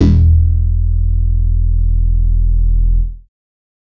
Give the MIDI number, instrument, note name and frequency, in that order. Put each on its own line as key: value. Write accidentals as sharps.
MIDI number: 28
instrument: synthesizer bass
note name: E1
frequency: 41.2 Hz